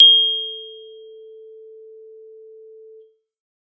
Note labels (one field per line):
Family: keyboard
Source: acoustic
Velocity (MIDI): 127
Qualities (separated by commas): bright